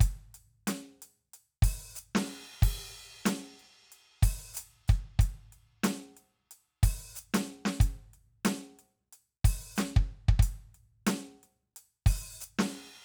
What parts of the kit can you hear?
crash, closed hi-hat, open hi-hat, hi-hat pedal, snare, cross-stick and kick